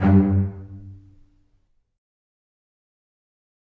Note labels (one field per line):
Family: string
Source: acoustic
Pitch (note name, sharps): G2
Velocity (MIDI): 50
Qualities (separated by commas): fast decay, reverb